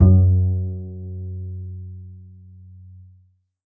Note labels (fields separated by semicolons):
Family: string; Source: acoustic; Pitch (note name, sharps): F#2; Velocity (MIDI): 127; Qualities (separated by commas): dark, reverb